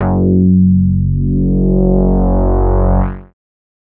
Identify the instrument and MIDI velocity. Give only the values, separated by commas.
synthesizer bass, 75